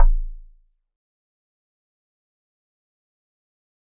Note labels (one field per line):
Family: mallet percussion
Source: acoustic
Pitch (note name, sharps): A0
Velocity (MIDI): 25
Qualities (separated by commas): fast decay, percussive